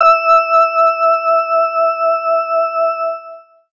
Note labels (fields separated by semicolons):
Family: organ; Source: electronic; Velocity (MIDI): 50; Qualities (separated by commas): distorted, long release